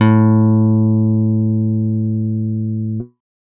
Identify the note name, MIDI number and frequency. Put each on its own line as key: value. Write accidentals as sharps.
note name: A2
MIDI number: 45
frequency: 110 Hz